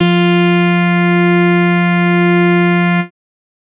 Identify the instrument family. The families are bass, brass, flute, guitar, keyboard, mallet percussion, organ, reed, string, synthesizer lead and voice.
bass